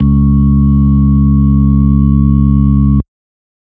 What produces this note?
electronic organ